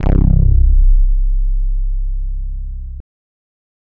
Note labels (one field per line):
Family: bass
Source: synthesizer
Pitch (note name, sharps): C1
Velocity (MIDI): 75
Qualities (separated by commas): distorted